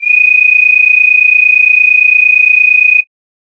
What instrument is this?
synthesizer flute